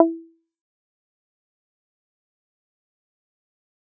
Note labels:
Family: guitar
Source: electronic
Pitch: E4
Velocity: 50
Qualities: fast decay, percussive

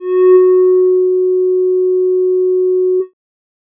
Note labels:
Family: bass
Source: synthesizer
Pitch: F#4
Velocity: 100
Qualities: dark

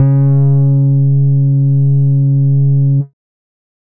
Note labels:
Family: bass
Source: synthesizer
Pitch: C#3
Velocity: 100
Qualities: distorted

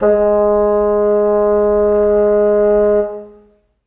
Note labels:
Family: reed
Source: acoustic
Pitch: G#3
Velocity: 25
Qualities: reverb

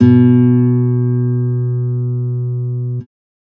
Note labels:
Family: guitar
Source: electronic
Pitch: B2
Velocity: 100

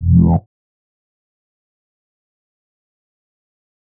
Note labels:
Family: bass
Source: synthesizer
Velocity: 50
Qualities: distorted, fast decay, percussive

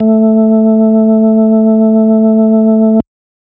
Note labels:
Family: organ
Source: electronic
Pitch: A3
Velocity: 25

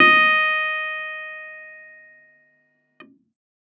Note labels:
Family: keyboard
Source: electronic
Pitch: D#5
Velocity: 50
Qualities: distorted

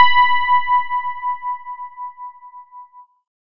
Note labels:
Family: keyboard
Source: electronic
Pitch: B5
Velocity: 100

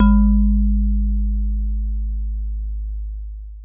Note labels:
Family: mallet percussion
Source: acoustic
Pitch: G#1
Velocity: 127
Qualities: dark, long release, reverb

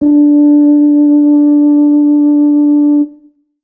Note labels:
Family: brass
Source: acoustic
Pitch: D4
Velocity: 25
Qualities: dark

